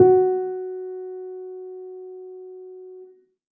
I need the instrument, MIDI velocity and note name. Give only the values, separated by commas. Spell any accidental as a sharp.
acoustic keyboard, 25, F#4